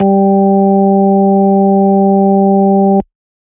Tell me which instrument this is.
electronic organ